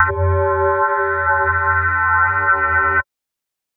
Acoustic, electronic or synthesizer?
electronic